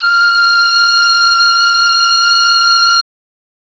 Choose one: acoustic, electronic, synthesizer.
electronic